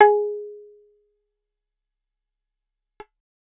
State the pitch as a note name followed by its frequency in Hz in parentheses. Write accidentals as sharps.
G#4 (415.3 Hz)